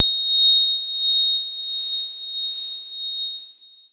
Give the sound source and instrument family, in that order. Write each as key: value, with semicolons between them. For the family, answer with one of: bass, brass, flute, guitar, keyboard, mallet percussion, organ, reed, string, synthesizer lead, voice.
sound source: electronic; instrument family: keyboard